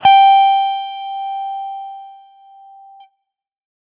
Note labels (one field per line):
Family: guitar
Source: electronic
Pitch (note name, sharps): G5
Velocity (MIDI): 50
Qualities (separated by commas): distorted